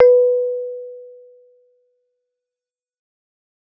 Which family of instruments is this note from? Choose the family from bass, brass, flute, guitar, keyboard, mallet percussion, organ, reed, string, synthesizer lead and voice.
keyboard